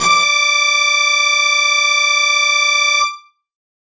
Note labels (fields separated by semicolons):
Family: guitar; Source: electronic; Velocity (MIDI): 75